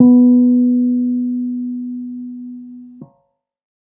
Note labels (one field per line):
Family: keyboard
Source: electronic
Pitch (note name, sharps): B3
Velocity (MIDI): 25